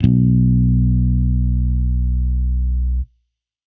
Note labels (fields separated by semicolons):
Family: bass; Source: electronic; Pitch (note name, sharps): B1; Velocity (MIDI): 127; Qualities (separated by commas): distorted